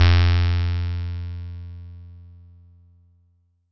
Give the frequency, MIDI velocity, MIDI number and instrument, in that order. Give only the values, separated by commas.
87.31 Hz, 50, 41, synthesizer bass